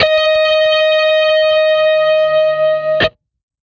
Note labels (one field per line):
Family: guitar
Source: electronic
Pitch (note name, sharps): D#5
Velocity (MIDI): 75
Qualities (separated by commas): distorted